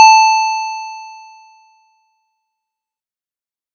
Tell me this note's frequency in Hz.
880 Hz